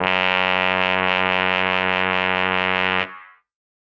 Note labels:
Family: brass; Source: acoustic; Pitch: F#2; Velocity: 127; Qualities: bright

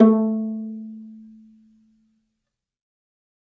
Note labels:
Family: string; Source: acoustic; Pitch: A3; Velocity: 75; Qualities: dark, fast decay, reverb

